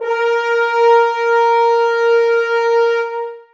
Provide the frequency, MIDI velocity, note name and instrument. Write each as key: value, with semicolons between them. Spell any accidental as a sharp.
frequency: 466.2 Hz; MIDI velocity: 127; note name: A#4; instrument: acoustic brass instrument